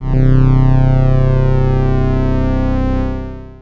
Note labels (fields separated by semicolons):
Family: organ; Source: electronic; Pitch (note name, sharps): C1; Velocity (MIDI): 25; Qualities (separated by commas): distorted, long release